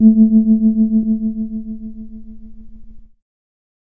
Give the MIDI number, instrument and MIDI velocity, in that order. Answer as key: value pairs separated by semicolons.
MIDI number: 57; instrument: electronic keyboard; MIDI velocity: 75